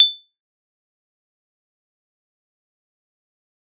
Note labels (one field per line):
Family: mallet percussion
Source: acoustic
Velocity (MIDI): 50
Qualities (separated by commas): bright, fast decay, percussive